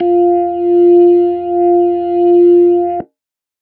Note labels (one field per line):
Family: organ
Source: electronic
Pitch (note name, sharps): F4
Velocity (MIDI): 25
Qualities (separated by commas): dark